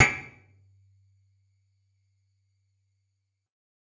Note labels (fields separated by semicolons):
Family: guitar; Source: electronic; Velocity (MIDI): 25; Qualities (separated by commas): percussive, reverb